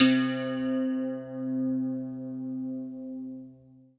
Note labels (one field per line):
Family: guitar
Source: acoustic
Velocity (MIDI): 50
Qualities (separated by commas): long release, reverb